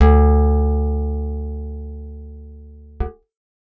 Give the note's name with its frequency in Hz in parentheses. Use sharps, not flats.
D2 (73.42 Hz)